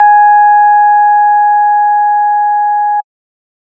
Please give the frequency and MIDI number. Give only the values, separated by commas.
830.6 Hz, 80